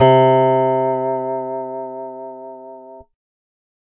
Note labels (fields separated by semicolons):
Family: guitar; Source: acoustic; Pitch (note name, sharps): C3; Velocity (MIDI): 25